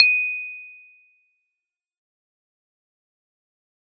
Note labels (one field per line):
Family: keyboard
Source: electronic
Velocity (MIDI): 100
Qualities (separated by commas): fast decay